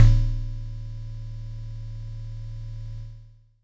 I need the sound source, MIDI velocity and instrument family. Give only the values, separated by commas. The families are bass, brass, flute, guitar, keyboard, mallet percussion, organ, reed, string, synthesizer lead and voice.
acoustic, 50, mallet percussion